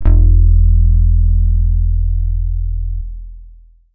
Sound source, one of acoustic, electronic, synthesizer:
electronic